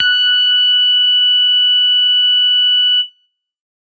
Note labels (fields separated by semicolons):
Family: bass; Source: synthesizer; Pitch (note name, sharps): F#6; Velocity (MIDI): 100